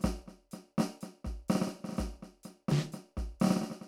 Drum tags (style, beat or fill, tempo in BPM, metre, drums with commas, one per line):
New Orleans second line
beat
124 BPM
4/4
hi-hat pedal, snare, kick